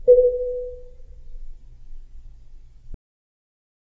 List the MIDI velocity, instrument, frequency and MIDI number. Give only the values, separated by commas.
25, acoustic mallet percussion instrument, 493.9 Hz, 71